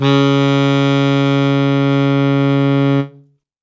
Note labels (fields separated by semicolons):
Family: reed; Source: acoustic; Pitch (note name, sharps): C#3; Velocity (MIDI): 100; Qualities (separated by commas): reverb